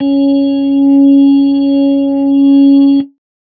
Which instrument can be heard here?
electronic organ